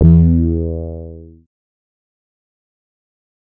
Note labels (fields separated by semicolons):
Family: bass; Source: synthesizer; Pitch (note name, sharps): E2; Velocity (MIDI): 25; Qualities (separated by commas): distorted, fast decay